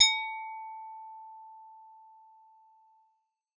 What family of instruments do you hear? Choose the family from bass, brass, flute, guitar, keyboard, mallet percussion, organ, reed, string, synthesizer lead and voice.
bass